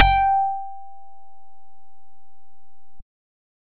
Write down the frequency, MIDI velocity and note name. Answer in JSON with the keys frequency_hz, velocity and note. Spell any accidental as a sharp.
{"frequency_hz": 784, "velocity": 100, "note": "G5"}